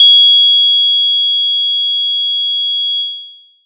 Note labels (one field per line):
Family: mallet percussion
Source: acoustic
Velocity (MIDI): 75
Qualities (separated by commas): bright, long release